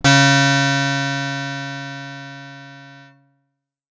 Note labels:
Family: guitar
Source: acoustic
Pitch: C#3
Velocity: 127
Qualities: bright, distorted

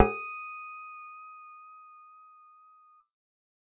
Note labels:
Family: bass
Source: synthesizer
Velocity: 75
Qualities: reverb

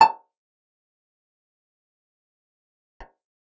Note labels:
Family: guitar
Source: acoustic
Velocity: 100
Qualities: fast decay, percussive, reverb

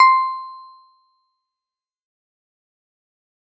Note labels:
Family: keyboard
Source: electronic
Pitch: C6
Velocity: 75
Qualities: fast decay, percussive

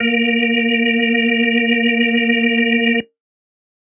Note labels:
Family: organ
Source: electronic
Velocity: 25

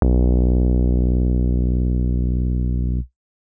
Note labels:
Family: keyboard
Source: electronic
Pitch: B1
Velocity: 100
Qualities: distorted

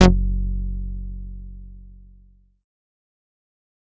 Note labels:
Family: bass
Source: synthesizer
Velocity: 25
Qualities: distorted, fast decay

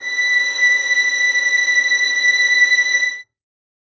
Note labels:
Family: string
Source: acoustic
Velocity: 127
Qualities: reverb

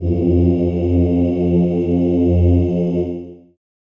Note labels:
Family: voice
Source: acoustic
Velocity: 127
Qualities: dark, reverb

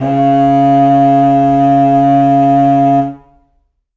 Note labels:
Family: reed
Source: acoustic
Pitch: C#3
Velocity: 75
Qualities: distorted, reverb

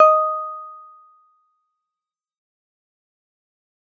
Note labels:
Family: guitar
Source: synthesizer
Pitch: D#5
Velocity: 75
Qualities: fast decay

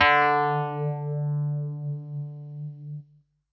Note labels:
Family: keyboard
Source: electronic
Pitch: D3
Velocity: 127

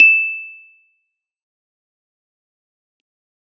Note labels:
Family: keyboard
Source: electronic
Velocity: 75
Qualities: bright, fast decay, percussive

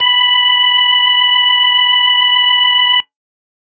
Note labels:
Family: organ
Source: electronic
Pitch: B5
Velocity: 127

